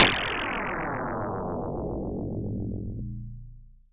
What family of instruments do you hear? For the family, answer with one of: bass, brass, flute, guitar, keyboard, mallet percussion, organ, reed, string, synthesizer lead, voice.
mallet percussion